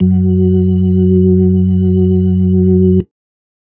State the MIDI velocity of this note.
50